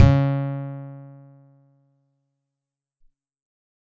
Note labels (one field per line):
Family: guitar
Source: acoustic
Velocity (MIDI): 127